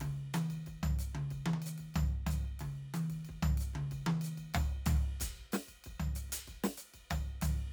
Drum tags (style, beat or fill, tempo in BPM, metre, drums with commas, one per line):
samba
beat
93 BPM
4/4
ride, ride bell, closed hi-hat, hi-hat pedal, snare, high tom, mid tom, floor tom, kick